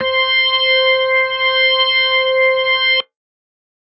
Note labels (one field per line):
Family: organ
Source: electronic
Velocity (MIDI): 75